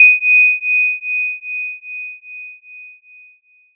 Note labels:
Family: mallet percussion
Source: electronic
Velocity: 25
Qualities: bright, multiphonic

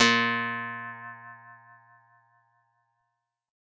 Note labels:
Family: guitar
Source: acoustic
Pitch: A#2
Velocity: 100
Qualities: bright

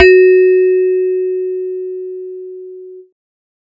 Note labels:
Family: bass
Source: synthesizer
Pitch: F#4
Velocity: 25

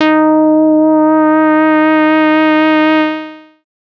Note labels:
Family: bass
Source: synthesizer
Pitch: D#4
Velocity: 127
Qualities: distorted, long release

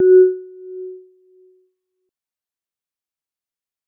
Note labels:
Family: mallet percussion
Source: acoustic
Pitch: F#4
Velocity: 25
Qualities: dark, fast decay, non-linear envelope, percussive

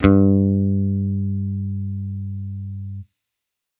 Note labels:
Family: bass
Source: electronic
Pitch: G2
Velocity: 50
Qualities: distorted

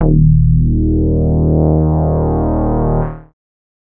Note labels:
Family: bass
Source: synthesizer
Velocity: 100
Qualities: distorted, multiphonic

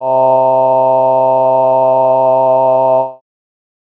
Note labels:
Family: voice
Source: synthesizer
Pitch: C3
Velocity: 25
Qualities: bright

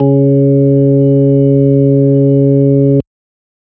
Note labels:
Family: organ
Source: electronic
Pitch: C#3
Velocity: 25

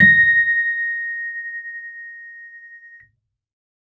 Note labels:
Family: keyboard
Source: electronic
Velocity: 50

